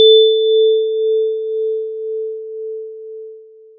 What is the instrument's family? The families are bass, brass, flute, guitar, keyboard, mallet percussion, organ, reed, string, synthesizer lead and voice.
mallet percussion